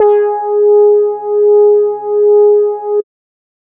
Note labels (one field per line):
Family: bass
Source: synthesizer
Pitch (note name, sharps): G#4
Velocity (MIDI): 127